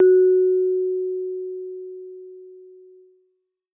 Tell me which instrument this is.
acoustic mallet percussion instrument